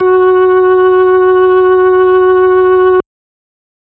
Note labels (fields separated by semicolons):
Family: organ; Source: electronic; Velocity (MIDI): 100